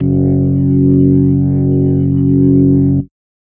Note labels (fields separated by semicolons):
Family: organ; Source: electronic; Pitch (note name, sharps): F#1; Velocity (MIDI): 25; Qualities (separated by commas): distorted